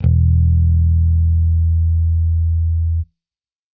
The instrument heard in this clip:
electronic bass